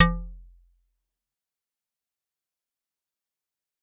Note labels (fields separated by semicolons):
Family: mallet percussion; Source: acoustic; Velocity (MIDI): 75; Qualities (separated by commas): fast decay, percussive